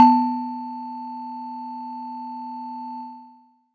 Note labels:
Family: mallet percussion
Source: acoustic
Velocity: 25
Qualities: distorted

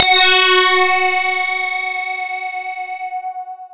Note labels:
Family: mallet percussion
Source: electronic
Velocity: 50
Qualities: bright, distorted, long release, non-linear envelope

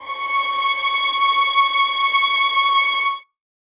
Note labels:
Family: string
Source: acoustic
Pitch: C#6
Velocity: 25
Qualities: reverb

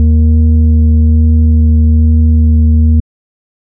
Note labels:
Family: organ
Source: electronic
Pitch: D#2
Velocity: 100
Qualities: dark

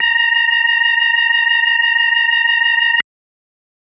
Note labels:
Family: organ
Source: electronic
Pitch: A#5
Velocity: 75

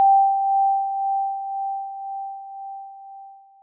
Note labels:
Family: mallet percussion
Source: acoustic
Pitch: G5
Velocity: 127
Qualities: bright

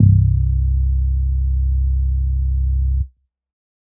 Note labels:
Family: bass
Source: synthesizer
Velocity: 75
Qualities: dark

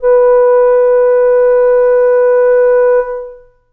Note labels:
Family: flute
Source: acoustic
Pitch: B4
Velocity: 25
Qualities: long release, reverb

